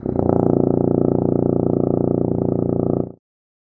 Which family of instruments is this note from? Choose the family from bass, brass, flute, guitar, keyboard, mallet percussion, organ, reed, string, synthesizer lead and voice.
brass